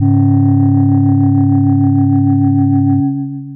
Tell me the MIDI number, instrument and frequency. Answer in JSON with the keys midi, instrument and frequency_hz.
{"midi": 25, "instrument": "electronic mallet percussion instrument", "frequency_hz": 34.65}